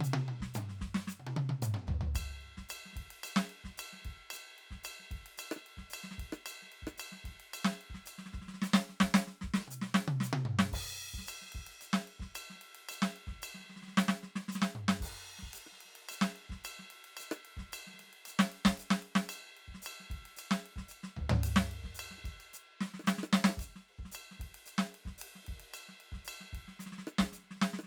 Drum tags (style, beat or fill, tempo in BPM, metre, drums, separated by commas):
songo, beat, 112 BPM, 4/4, crash, ride, ride bell, hi-hat pedal, snare, cross-stick, high tom, mid tom, floor tom, kick